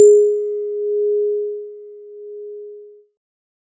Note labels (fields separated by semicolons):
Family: keyboard; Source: electronic; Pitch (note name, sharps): G#4; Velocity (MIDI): 100; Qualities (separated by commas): multiphonic